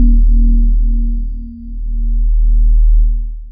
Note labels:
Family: voice; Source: synthesizer; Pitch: D#1; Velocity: 75; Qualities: dark, long release

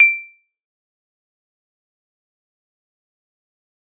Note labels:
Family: mallet percussion; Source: acoustic; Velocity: 100; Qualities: fast decay, percussive

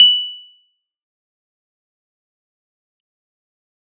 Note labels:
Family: keyboard; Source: electronic; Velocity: 75; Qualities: fast decay, percussive

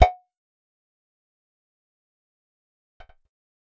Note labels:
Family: bass; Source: synthesizer; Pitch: F#5; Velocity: 75; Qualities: fast decay, percussive

